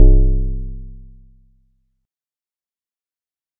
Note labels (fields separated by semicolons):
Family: keyboard; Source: electronic; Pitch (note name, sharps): C1; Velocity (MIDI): 25; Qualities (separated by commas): dark, fast decay